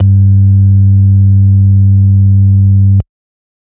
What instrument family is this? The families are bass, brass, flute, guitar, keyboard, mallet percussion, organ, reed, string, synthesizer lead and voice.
organ